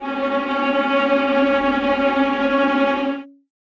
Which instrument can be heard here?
acoustic string instrument